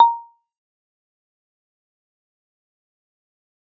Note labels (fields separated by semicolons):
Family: mallet percussion; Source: acoustic; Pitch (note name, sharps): A#5; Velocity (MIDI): 50; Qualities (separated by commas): dark, fast decay, percussive, reverb